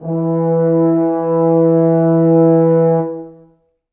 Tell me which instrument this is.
acoustic brass instrument